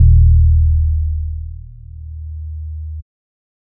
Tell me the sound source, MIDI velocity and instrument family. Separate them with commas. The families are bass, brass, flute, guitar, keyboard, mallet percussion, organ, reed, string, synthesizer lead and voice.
synthesizer, 75, bass